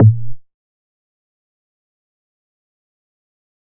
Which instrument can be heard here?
synthesizer bass